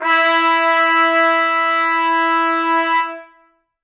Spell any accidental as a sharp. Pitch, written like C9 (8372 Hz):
E4 (329.6 Hz)